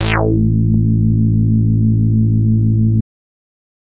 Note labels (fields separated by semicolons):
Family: bass; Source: synthesizer; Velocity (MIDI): 127; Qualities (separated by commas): distorted